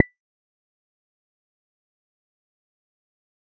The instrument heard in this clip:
synthesizer bass